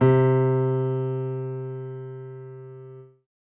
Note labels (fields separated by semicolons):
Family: keyboard; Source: acoustic; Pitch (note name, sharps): C3; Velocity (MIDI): 25